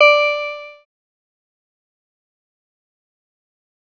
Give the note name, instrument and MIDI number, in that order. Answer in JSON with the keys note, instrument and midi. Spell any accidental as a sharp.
{"note": "D5", "instrument": "synthesizer lead", "midi": 74}